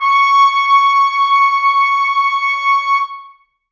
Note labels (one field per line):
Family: brass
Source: acoustic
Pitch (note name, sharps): C#6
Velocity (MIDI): 100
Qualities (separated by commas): reverb